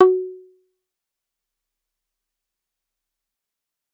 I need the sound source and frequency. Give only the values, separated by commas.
synthesizer, 370 Hz